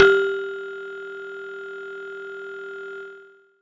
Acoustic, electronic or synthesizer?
acoustic